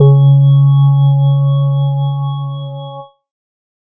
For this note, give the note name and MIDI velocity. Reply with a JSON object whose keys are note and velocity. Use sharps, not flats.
{"note": "C#3", "velocity": 127}